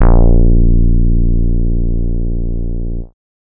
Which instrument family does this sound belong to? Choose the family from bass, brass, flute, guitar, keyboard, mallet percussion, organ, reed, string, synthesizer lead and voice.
bass